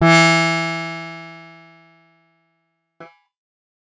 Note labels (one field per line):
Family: guitar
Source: acoustic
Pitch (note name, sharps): E3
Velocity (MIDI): 100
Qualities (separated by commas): bright, distorted